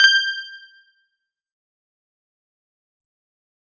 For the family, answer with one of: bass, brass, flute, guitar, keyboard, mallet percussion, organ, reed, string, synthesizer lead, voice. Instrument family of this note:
guitar